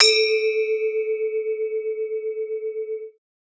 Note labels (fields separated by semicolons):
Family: mallet percussion; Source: acoustic; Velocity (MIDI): 127